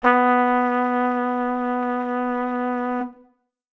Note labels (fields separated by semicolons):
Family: brass; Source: acoustic; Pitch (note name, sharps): B3; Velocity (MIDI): 25